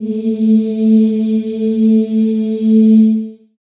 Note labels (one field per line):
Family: voice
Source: acoustic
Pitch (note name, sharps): A3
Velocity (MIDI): 25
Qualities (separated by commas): reverb